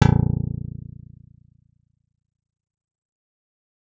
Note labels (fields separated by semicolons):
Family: guitar; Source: acoustic; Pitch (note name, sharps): A#0; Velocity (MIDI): 25; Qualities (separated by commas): fast decay, reverb